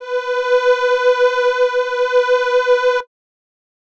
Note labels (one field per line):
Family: reed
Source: acoustic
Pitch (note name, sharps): B4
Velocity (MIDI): 50